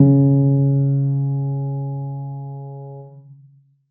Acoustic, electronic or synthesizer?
acoustic